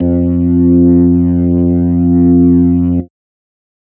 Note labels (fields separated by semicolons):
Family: organ; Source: electronic; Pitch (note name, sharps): F2; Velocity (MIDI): 75; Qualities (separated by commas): distorted